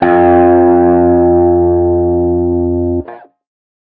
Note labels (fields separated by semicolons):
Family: guitar; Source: electronic; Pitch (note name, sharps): F2; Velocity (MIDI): 100; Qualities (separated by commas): distorted